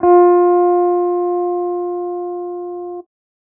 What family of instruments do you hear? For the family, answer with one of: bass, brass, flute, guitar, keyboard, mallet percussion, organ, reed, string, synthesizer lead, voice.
guitar